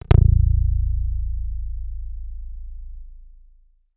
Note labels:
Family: guitar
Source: electronic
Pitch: A0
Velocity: 127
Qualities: long release

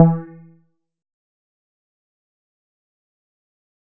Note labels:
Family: bass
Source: synthesizer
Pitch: E3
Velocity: 127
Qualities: dark, fast decay, percussive

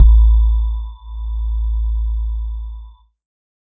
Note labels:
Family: synthesizer lead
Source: synthesizer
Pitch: A1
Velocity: 75

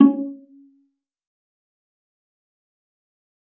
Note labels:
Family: string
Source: acoustic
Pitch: C#4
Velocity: 50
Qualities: dark, fast decay, percussive, reverb

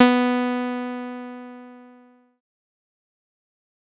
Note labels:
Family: bass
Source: synthesizer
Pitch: B3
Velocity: 75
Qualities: distorted, fast decay

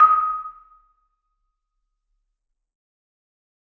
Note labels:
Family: mallet percussion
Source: acoustic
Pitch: D#6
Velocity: 75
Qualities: fast decay, percussive, reverb

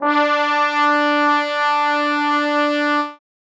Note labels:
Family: brass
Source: acoustic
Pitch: D4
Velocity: 100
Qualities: reverb

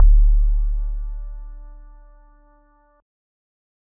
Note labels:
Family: keyboard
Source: electronic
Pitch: D1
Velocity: 25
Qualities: dark

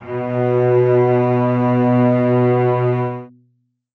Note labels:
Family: string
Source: acoustic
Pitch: B2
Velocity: 75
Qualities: reverb

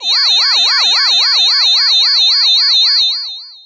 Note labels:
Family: voice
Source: synthesizer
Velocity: 25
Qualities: bright, distorted, long release

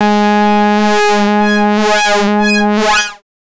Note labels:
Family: bass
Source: synthesizer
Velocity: 50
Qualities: distorted, non-linear envelope

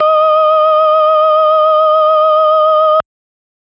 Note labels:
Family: organ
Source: electronic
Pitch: D#5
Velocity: 50

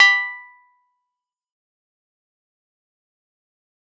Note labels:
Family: keyboard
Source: electronic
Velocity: 127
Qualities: fast decay, percussive

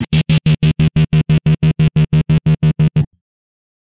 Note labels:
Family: guitar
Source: electronic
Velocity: 75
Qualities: bright, distorted, tempo-synced

